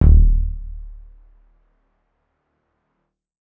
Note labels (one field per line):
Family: keyboard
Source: electronic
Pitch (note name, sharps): D1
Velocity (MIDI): 50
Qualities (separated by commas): dark